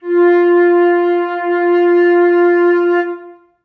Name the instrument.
acoustic flute